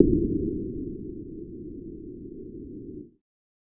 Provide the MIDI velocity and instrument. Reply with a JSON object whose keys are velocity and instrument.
{"velocity": 25, "instrument": "synthesizer bass"}